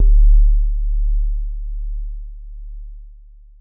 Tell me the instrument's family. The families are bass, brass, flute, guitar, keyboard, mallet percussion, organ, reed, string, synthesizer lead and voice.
keyboard